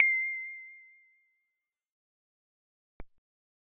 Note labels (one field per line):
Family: bass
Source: synthesizer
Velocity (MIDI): 75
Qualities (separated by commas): fast decay